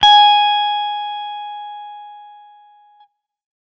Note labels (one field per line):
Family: guitar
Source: electronic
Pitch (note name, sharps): G#5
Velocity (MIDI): 100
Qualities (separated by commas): distorted